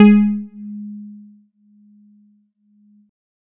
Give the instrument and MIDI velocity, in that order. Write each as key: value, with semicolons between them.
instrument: electronic keyboard; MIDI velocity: 75